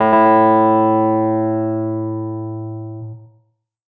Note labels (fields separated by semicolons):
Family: keyboard; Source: electronic; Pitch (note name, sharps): A2; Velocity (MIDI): 127; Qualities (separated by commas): distorted, tempo-synced